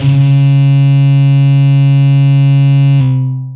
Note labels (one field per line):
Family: guitar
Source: electronic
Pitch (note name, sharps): C#3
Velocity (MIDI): 75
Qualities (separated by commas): bright, distorted, long release